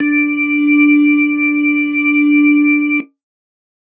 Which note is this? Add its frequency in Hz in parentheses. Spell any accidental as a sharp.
D4 (293.7 Hz)